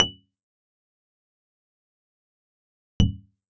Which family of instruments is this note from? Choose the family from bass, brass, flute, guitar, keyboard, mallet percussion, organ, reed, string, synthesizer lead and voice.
guitar